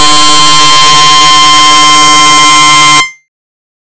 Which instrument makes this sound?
synthesizer bass